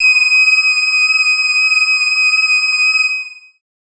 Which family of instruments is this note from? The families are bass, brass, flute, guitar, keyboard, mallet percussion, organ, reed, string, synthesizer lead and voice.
voice